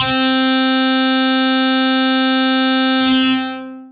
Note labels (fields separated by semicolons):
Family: guitar; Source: electronic; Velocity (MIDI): 100; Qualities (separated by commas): bright, distorted, long release